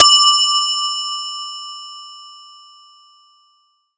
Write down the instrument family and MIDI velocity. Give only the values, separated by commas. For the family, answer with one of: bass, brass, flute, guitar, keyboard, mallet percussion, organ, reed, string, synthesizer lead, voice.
mallet percussion, 127